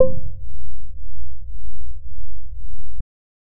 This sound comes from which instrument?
synthesizer bass